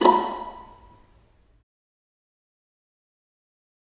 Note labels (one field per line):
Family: string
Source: acoustic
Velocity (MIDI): 50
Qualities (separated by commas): fast decay, percussive, reverb